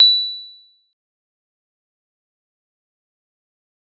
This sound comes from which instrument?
synthesizer guitar